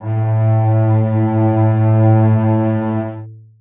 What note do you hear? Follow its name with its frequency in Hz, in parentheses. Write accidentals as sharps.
A2 (110 Hz)